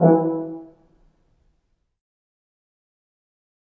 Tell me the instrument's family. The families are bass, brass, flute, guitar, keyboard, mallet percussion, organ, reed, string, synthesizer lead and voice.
brass